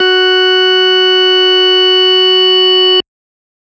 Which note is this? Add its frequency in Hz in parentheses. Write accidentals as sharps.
F#4 (370 Hz)